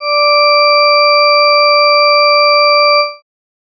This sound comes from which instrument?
electronic organ